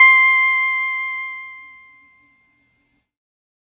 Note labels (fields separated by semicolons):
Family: keyboard; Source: electronic; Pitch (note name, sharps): C6; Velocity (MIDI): 25; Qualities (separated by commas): distorted